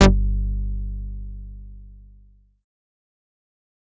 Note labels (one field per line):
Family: bass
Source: synthesizer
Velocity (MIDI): 25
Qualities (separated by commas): distorted, fast decay